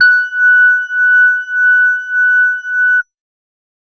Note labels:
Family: organ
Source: electronic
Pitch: F#6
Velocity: 75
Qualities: distorted

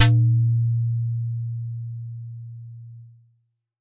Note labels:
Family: bass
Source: synthesizer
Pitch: A#2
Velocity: 25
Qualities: distorted

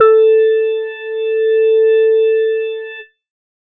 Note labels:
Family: organ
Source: electronic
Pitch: A4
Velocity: 100

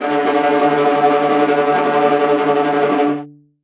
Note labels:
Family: string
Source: acoustic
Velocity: 100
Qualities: non-linear envelope, reverb

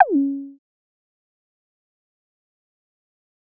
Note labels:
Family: bass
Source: synthesizer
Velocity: 25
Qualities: fast decay, percussive

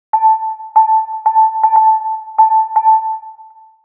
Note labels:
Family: mallet percussion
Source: synthesizer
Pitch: A5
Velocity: 100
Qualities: long release, multiphonic, percussive, tempo-synced

